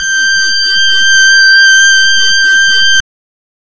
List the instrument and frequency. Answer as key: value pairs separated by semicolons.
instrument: synthesizer reed instrument; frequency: 1568 Hz